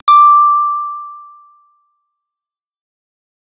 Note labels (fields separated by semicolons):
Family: bass; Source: synthesizer; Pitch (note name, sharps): D6; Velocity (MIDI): 127; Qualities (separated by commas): distorted, fast decay